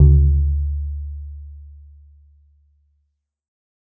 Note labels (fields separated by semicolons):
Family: guitar; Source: synthesizer; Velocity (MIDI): 50; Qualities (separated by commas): dark